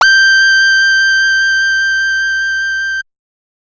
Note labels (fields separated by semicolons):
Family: bass; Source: synthesizer; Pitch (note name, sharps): G6; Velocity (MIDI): 100; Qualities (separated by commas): distorted